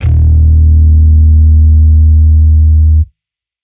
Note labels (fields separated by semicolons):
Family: bass; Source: electronic; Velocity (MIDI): 127; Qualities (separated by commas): distorted